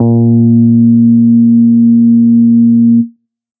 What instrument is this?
synthesizer bass